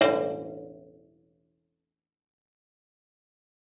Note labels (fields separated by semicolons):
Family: guitar; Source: acoustic; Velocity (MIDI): 100; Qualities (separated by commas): fast decay